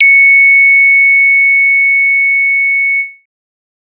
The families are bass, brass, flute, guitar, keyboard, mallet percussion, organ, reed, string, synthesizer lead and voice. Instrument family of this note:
bass